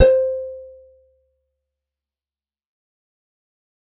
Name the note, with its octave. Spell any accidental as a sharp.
C5